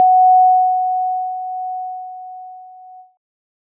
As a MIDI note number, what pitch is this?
78